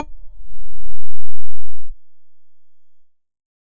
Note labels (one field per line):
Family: bass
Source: synthesizer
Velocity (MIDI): 25